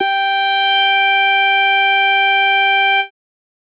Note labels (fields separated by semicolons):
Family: bass; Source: synthesizer; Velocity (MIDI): 100; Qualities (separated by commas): bright, distorted